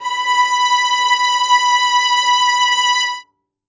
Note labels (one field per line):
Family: string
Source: acoustic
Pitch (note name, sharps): B5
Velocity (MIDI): 100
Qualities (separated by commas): reverb